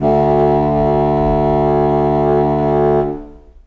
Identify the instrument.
acoustic reed instrument